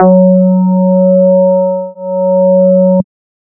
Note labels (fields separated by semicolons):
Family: bass; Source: synthesizer; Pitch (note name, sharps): F#3; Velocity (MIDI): 127